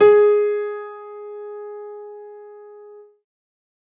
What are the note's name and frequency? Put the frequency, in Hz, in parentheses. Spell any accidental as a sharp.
G#4 (415.3 Hz)